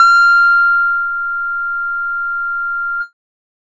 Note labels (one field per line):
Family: bass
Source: synthesizer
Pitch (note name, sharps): F6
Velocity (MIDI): 127